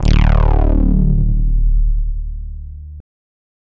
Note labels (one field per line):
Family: bass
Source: synthesizer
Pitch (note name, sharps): D1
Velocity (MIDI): 127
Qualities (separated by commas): bright, distorted